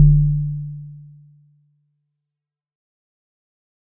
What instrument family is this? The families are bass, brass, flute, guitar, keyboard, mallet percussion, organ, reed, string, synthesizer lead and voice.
mallet percussion